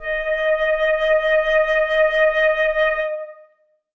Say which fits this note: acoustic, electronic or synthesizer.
acoustic